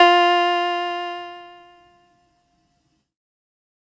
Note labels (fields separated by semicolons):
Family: keyboard; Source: electronic; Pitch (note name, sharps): F4; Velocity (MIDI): 50; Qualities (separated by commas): distorted